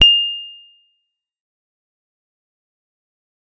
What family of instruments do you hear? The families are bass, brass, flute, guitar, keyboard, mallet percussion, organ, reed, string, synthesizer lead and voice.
guitar